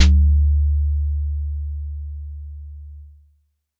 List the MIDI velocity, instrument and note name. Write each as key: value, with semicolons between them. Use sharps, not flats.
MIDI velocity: 25; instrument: synthesizer bass; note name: D2